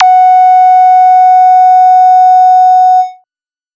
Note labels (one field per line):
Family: bass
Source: synthesizer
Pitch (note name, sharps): F#5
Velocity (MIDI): 100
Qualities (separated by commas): bright, distorted